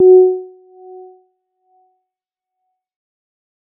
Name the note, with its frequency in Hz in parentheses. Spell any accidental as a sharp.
F#4 (370 Hz)